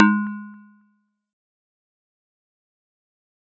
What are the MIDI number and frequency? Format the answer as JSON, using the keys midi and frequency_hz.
{"midi": 56, "frequency_hz": 207.7}